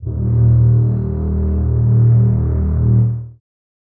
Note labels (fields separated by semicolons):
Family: string; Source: acoustic; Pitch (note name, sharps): D#1; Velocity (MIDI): 25; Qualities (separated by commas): dark, reverb